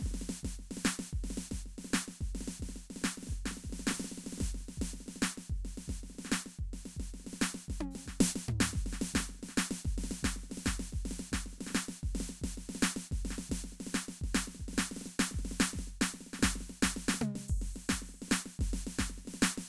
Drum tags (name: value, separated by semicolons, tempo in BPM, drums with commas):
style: Brazilian baião; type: beat; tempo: 110 BPM; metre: 4/4; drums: crash, hi-hat pedal, snare, high tom, mid tom, floor tom, kick